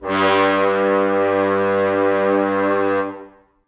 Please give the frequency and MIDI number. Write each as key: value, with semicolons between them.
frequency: 98 Hz; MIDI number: 43